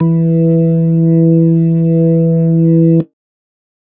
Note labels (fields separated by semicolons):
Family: organ; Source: electronic; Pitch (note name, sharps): E3; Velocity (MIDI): 75